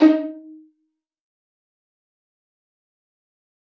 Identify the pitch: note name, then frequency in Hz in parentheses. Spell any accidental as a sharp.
D#4 (311.1 Hz)